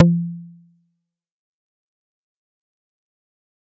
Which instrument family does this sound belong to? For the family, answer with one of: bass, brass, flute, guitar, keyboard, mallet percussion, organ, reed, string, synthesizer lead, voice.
bass